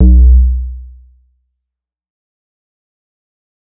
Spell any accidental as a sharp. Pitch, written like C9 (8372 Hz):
B1 (61.74 Hz)